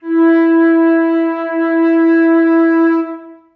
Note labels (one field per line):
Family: flute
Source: acoustic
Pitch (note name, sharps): E4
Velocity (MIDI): 25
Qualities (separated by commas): reverb